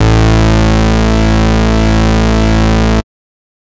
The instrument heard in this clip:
synthesizer bass